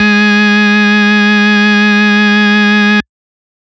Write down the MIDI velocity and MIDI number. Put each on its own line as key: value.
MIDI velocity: 50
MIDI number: 56